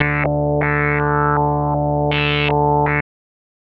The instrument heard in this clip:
synthesizer bass